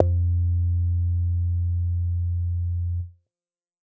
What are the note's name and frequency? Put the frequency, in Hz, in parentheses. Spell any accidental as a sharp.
F2 (87.31 Hz)